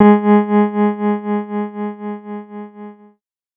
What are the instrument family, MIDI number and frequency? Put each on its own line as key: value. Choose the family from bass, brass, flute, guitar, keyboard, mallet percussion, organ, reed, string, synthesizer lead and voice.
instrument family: keyboard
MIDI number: 56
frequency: 207.7 Hz